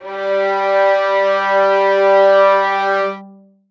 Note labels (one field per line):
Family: string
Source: acoustic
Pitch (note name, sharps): G3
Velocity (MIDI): 50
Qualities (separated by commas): reverb